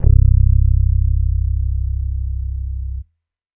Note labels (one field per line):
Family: bass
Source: electronic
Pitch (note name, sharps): C1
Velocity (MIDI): 25